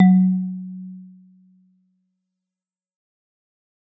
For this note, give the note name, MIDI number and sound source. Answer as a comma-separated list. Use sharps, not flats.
F#3, 54, acoustic